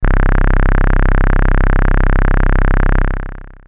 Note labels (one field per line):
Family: bass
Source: synthesizer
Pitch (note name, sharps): C1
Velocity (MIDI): 127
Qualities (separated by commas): bright, distorted, long release